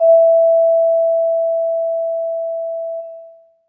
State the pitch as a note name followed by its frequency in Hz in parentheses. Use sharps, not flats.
E5 (659.3 Hz)